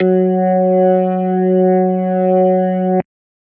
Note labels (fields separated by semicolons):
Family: organ; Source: electronic; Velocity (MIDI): 127